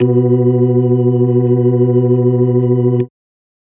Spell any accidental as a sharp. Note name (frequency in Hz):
B2 (123.5 Hz)